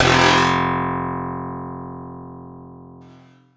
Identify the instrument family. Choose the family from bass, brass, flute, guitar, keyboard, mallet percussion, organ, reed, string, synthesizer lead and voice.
guitar